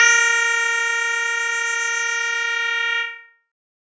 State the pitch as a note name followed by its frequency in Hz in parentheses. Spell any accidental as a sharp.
A#4 (466.2 Hz)